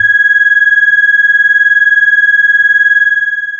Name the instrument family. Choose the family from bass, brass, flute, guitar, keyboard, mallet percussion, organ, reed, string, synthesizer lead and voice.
bass